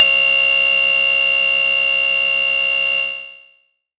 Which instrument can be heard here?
synthesizer bass